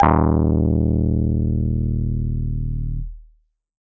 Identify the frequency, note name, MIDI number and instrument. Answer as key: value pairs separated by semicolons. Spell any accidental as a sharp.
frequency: 38.89 Hz; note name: D#1; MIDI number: 27; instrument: electronic keyboard